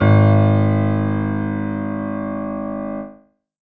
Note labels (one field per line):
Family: keyboard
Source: acoustic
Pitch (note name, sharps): G#1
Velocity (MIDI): 100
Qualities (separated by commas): reverb